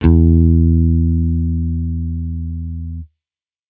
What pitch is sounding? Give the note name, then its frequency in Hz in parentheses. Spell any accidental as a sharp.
E2 (82.41 Hz)